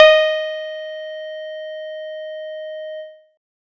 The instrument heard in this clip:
synthesizer guitar